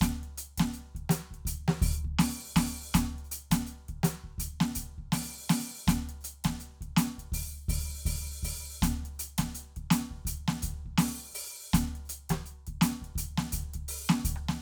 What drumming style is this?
New Orleans funk